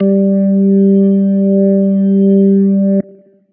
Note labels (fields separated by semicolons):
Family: organ; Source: electronic; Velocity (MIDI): 50